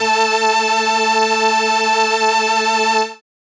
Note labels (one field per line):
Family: keyboard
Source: synthesizer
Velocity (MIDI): 50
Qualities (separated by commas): bright